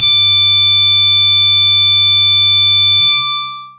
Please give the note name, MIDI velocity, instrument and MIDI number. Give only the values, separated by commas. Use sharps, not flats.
D6, 127, electronic guitar, 86